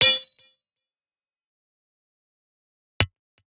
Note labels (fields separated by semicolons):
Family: guitar; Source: electronic; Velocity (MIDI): 127; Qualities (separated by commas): bright, distorted, fast decay